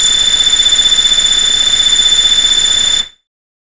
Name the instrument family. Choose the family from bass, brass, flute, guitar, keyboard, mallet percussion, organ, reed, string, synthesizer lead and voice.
bass